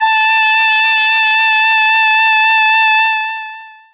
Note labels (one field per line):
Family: voice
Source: synthesizer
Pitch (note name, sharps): A5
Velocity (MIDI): 127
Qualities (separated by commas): bright, distorted, long release